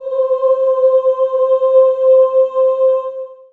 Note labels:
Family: voice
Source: acoustic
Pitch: C5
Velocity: 50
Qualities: long release, reverb

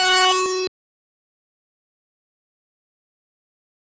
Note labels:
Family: bass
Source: synthesizer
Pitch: F#4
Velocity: 50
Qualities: bright, distorted, fast decay

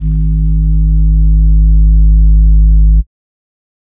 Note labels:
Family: flute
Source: synthesizer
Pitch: G#1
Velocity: 25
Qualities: dark

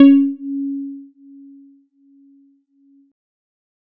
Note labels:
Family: keyboard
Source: electronic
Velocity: 50

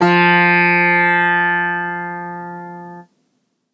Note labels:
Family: guitar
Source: acoustic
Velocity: 25

